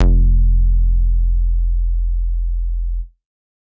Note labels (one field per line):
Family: bass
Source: synthesizer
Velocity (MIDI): 100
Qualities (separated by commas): dark